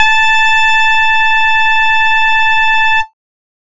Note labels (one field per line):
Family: bass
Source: synthesizer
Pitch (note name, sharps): A5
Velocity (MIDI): 100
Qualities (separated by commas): bright, distorted, multiphonic, tempo-synced